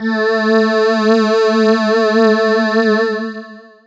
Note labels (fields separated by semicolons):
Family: voice; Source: synthesizer; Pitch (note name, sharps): A3; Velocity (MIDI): 50; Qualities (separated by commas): distorted, long release